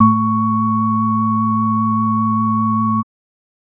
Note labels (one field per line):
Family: organ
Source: electronic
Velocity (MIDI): 50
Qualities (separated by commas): multiphonic